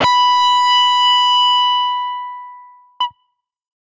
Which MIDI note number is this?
83